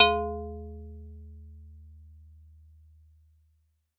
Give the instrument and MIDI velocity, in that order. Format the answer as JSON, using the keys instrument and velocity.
{"instrument": "acoustic mallet percussion instrument", "velocity": 100}